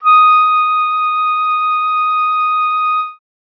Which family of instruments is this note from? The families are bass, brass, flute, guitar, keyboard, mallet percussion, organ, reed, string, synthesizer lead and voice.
reed